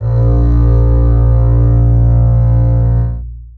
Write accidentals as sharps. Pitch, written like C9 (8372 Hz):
A#1 (58.27 Hz)